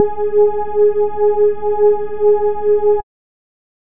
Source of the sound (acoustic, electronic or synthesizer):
synthesizer